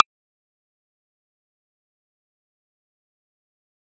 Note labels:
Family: mallet percussion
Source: electronic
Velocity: 100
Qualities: fast decay, percussive

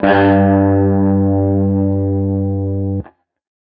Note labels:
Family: guitar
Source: electronic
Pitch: G2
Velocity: 100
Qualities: distorted

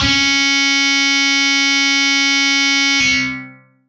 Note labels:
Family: guitar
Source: electronic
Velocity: 100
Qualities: bright, distorted, long release

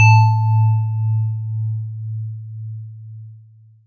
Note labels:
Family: mallet percussion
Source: acoustic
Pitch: A2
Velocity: 75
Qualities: long release

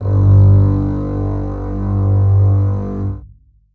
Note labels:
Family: string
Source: acoustic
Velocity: 100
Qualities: reverb

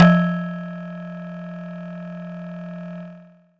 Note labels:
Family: mallet percussion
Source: acoustic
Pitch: F3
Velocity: 127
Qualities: distorted

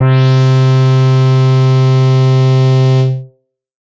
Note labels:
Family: bass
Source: synthesizer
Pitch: C3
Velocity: 50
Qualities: distorted

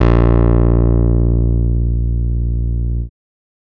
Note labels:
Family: bass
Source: synthesizer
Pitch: A#1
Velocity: 100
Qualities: distorted

